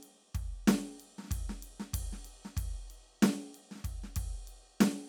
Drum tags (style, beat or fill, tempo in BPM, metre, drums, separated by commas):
hip-hop, beat, 94 BPM, 4/4, ride, snare, kick